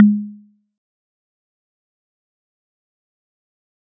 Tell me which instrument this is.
acoustic mallet percussion instrument